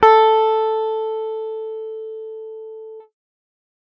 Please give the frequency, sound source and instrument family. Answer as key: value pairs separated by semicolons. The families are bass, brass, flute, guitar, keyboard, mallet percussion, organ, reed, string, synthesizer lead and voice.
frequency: 440 Hz; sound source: electronic; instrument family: guitar